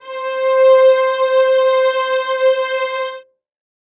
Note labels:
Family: string; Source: acoustic; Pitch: C5; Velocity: 100; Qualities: reverb

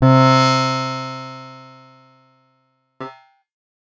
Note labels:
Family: guitar; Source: acoustic; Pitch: C3; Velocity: 75; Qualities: bright, distorted

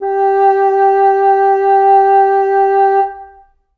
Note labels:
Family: reed; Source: acoustic; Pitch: G4; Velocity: 100; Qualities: reverb

